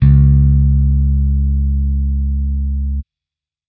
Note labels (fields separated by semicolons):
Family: bass; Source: electronic; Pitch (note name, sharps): C#2; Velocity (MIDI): 50